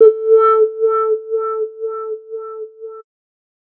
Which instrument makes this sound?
synthesizer bass